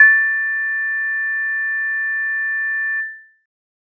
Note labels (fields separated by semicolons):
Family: keyboard; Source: electronic; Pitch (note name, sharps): A6; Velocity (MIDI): 50